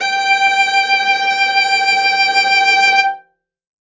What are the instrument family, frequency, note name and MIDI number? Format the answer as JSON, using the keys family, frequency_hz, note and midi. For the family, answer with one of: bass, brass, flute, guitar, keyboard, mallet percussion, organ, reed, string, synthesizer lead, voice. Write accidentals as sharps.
{"family": "string", "frequency_hz": 784, "note": "G5", "midi": 79}